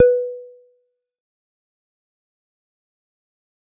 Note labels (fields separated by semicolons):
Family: bass; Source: synthesizer; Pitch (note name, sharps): B4; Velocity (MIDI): 25; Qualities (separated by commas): fast decay, percussive